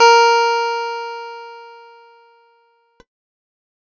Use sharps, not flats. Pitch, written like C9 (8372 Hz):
A#4 (466.2 Hz)